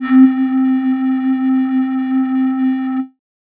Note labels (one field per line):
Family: flute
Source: synthesizer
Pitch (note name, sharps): C4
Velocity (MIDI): 50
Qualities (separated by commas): distorted